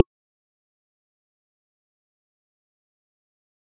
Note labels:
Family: mallet percussion; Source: electronic; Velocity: 25; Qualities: fast decay, percussive

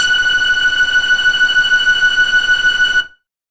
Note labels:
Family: bass; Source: synthesizer; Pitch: F#6; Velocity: 100

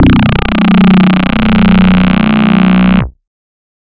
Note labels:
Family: bass; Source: synthesizer; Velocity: 100; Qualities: bright, distorted

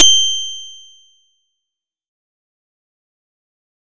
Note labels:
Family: guitar; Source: synthesizer; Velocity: 127; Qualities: bright, fast decay

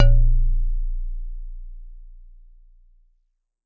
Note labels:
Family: mallet percussion; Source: acoustic; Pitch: A#0; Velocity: 127; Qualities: dark

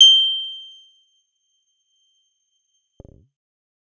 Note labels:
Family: bass; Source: synthesizer; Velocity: 50; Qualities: bright, percussive

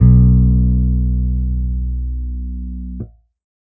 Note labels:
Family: bass; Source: electronic; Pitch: B1; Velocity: 25

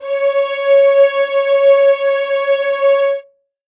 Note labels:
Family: string; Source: acoustic; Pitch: C#5; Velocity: 50; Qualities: reverb

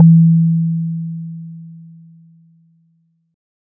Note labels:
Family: mallet percussion; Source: acoustic; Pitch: E3; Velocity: 25

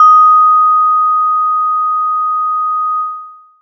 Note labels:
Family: mallet percussion; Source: acoustic; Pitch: D#6; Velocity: 50; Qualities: long release

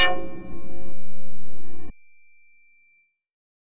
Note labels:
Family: bass; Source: synthesizer; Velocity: 75

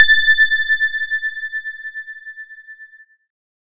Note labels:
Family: keyboard; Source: electronic; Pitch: A6; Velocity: 75

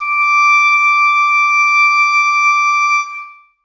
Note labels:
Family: reed; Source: acoustic; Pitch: D6; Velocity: 100; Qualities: reverb

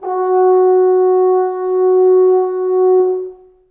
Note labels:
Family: brass; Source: acoustic; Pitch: F#4; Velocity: 25; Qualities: long release, reverb

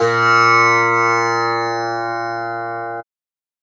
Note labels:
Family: guitar; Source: acoustic; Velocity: 25; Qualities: bright, multiphonic, reverb

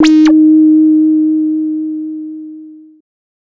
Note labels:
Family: bass; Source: synthesizer; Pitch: D#4; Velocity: 127; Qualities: distorted

